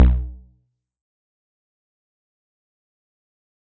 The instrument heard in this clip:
synthesizer bass